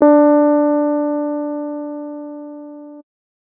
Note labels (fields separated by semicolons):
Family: keyboard; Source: electronic; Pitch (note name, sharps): D4; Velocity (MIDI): 50